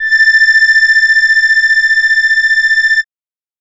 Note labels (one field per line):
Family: keyboard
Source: acoustic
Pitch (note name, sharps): A6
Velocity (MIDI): 25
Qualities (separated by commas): bright